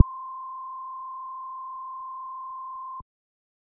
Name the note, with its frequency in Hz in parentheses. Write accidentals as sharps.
C6 (1047 Hz)